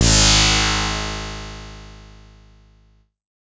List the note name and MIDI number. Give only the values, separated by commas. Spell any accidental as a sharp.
G#1, 32